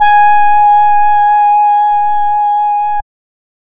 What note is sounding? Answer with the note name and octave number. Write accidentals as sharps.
G#5